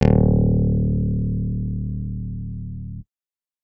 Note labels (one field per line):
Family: keyboard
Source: electronic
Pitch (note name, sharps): D1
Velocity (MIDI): 127